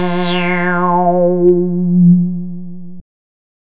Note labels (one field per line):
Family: bass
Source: synthesizer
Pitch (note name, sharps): F3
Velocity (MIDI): 127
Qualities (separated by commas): bright, distorted